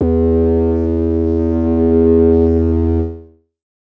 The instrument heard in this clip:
synthesizer lead